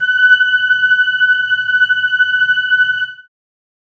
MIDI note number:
90